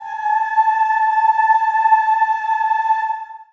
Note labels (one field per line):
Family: voice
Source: acoustic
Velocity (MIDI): 50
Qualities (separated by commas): long release, reverb